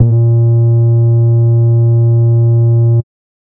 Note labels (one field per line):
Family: bass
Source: synthesizer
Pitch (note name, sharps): A#2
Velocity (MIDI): 50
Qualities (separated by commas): dark, distorted, tempo-synced